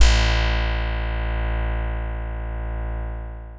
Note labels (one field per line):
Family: guitar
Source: synthesizer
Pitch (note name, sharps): A1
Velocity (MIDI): 50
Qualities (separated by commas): bright, long release